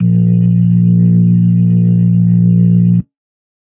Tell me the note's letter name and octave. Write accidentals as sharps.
A#1